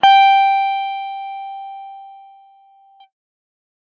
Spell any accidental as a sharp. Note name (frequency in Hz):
G5 (784 Hz)